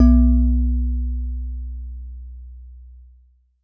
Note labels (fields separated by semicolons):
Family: mallet percussion; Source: acoustic; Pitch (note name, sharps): B1; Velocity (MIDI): 127; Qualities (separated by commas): dark